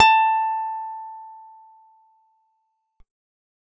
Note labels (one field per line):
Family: guitar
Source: acoustic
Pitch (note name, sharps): A5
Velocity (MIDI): 127